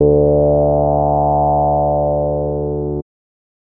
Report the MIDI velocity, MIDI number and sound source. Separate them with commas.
50, 38, synthesizer